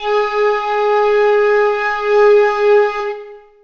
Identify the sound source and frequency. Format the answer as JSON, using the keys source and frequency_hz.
{"source": "acoustic", "frequency_hz": 415.3}